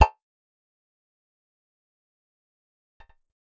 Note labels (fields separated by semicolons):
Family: bass; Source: synthesizer; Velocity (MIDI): 100; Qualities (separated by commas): fast decay, percussive